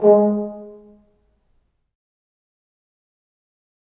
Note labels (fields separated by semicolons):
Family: brass; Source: acoustic; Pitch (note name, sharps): G#3; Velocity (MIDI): 50; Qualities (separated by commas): dark, fast decay, reverb